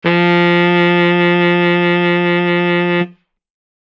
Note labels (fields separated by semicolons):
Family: reed; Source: acoustic; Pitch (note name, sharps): F3; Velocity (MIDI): 127; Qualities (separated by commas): bright